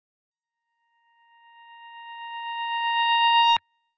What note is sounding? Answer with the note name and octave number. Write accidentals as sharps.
A#5